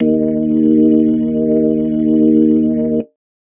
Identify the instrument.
electronic organ